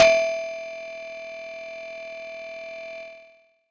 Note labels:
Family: mallet percussion; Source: acoustic; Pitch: E5; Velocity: 100; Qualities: distorted

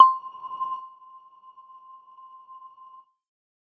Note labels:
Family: mallet percussion; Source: electronic; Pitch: C6; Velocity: 75; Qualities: non-linear envelope

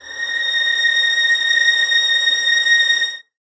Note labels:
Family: string; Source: acoustic; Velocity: 25; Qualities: reverb

